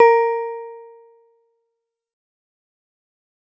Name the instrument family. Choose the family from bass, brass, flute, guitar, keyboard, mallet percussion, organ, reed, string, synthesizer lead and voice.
guitar